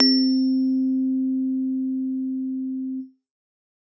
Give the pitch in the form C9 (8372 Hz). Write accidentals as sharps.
C4 (261.6 Hz)